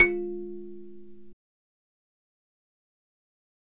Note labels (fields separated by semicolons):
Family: mallet percussion; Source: acoustic; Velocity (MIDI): 25; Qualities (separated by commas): fast decay, reverb